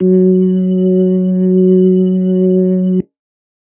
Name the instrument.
electronic organ